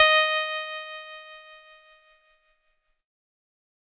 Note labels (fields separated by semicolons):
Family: keyboard; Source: electronic; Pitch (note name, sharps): D#5; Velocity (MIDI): 25; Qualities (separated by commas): bright, distorted